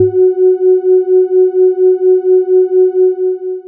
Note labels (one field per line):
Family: bass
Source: synthesizer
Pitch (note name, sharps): F#4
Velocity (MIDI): 50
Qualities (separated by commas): long release